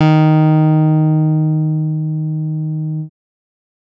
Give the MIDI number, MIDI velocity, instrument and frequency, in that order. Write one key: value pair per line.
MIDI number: 51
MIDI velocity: 25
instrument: synthesizer bass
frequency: 155.6 Hz